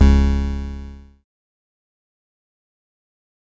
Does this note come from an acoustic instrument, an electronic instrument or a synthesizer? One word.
synthesizer